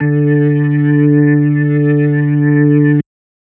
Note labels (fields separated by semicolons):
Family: organ; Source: electronic; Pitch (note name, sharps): D3; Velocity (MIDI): 127; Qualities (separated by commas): distorted